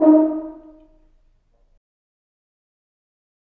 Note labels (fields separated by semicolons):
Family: brass; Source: acoustic; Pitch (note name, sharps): D#4; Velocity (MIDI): 25; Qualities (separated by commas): fast decay, percussive, reverb